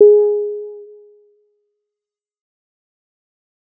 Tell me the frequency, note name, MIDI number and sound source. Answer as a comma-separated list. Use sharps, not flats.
415.3 Hz, G#4, 68, synthesizer